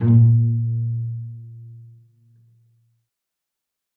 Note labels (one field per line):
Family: string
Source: acoustic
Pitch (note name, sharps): A#2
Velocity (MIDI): 25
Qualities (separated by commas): dark, reverb